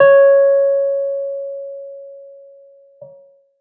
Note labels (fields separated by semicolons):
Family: keyboard; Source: electronic; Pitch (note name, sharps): C#5; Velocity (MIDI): 75